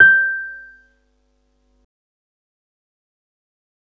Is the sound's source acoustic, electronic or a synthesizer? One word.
electronic